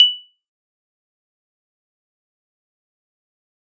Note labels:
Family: keyboard; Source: electronic; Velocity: 100; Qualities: bright, fast decay, percussive

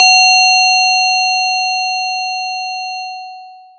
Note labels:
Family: mallet percussion; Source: acoustic; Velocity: 50; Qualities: bright, distorted, long release

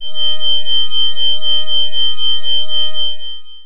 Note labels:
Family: organ; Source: electronic; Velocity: 127; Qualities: distorted, long release

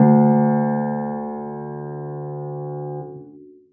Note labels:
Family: keyboard; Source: acoustic; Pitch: D2; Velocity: 25; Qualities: long release, reverb

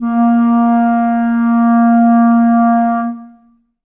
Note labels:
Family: reed; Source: acoustic; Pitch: A#3; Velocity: 50; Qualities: dark, reverb

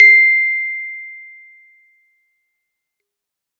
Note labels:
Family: keyboard; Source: acoustic; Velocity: 127

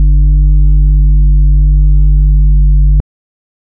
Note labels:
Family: organ; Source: electronic; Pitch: G1; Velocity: 100; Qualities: dark

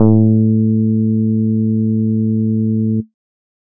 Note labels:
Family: bass; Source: synthesizer; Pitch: A2; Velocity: 75

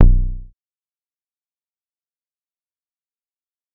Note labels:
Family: bass; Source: synthesizer; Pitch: B0; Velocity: 100; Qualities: dark, fast decay, percussive

